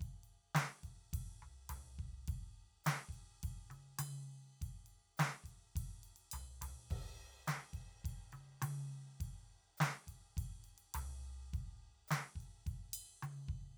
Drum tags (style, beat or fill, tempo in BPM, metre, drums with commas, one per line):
Motown
beat
104 BPM
4/4
crash, ride, ride bell, hi-hat pedal, snare, high tom, floor tom, kick